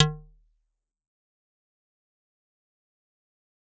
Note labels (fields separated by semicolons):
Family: mallet percussion; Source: acoustic; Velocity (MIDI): 127; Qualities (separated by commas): fast decay, percussive